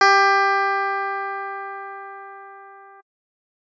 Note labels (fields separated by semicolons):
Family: keyboard; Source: electronic; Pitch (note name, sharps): G4; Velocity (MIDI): 127; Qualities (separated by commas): bright